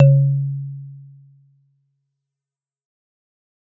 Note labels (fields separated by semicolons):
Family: mallet percussion; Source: acoustic; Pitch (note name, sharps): C#3; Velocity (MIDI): 75; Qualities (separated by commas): dark, fast decay